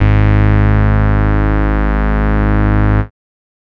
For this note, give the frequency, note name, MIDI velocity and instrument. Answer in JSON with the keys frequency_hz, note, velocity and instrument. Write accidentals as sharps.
{"frequency_hz": 51.91, "note": "G#1", "velocity": 50, "instrument": "synthesizer bass"}